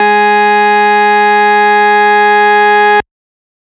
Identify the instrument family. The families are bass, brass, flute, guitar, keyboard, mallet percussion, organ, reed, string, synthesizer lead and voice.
organ